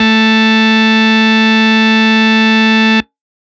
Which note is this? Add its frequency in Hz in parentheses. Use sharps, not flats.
A3 (220 Hz)